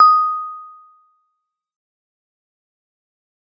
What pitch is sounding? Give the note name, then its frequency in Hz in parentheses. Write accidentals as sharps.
D#6 (1245 Hz)